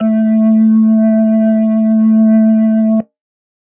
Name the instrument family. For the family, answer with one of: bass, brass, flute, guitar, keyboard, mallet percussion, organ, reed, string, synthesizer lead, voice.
organ